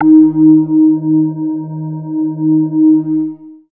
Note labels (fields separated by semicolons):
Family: bass; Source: synthesizer; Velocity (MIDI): 25; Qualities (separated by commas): long release, multiphonic